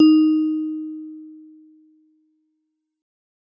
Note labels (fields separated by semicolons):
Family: mallet percussion; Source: acoustic; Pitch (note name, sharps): D#4; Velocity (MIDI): 75